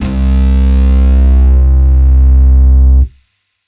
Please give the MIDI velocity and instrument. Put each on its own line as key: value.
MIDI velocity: 100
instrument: electronic bass